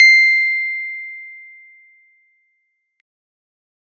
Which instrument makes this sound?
electronic keyboard